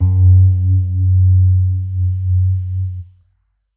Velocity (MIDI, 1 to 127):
50